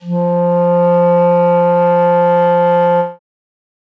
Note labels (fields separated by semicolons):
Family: reed; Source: acoustic; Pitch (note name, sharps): F3; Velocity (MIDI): 75; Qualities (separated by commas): dark